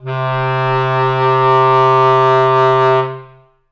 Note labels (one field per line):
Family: reed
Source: acoustic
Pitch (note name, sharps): C3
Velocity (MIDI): 127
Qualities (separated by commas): reverb